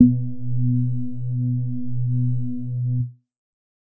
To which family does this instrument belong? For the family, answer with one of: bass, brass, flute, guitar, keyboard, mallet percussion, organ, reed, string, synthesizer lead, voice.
keyboard